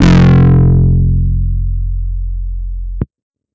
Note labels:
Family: guitar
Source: electronic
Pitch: F1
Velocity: 127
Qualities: bright, distorted

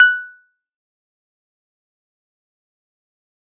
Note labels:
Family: keyboard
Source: electronic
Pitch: F#6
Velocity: 75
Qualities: fast decay, percussive

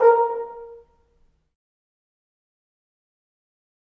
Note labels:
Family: brass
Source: acoustic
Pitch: A#4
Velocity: 50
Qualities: fast decay, percussive, reverb

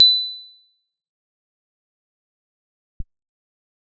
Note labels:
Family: guitar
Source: electronic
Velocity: 50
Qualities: bright, fast decay, percussive

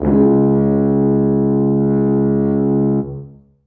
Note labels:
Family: brass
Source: acoustic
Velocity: 127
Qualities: dark, reverb

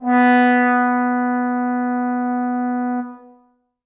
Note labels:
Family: brass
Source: acoustic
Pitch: B3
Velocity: 50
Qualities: bright, reverb

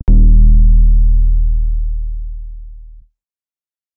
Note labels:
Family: bass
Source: synthesizer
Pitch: D#1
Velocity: 127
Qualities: distorted

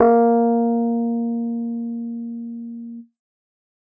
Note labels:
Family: keyboard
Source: electronic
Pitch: A#3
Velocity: 100

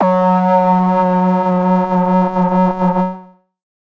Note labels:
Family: synthesizer lead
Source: synthesizer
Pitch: F#3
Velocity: 100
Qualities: distorted, multiphonic, non-linear envelope

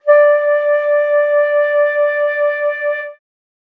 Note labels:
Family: flute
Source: acoustic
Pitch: D5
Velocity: 75

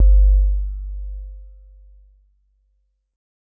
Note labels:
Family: keyboard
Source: electronic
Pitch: G1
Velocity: 25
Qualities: dark

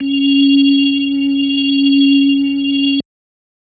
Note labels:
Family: organ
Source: electronic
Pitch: C#4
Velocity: 25

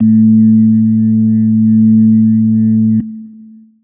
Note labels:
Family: organ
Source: electronic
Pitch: A2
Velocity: 25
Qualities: dark, long release

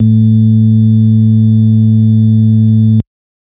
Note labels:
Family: organ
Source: electronic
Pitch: A2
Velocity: 50

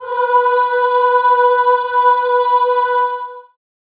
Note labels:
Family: voice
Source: acoustic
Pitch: B4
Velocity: 100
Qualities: long release, reverb

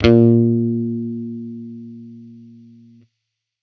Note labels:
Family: bass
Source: electronic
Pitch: A#2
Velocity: 127

